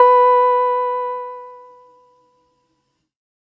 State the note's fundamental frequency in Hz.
493.9 Hz